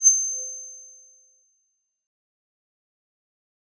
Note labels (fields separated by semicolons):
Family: mallet percussion; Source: electronic; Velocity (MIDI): 127; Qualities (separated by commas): bright, fast decay